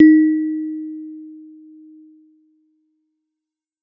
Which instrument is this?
acoustic mallet percussion instrument